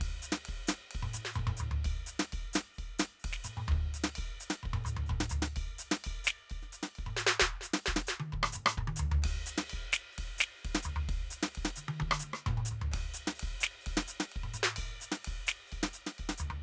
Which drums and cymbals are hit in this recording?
ride, ride bell, hi-hat pedal, percussion, snare, cross-stick, high tom, mid tom, floor tom and kick